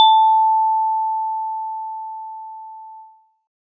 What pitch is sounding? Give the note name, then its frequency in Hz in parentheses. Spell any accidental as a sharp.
A5 (880 Hz)